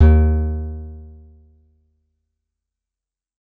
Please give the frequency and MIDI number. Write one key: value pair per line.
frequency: 77.78 Hz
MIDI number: 39